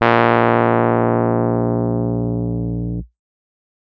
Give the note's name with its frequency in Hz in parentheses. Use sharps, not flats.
A#1 (58.27 Hz)